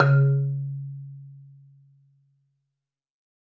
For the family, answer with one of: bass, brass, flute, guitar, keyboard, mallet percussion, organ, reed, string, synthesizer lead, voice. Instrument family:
mallet percussion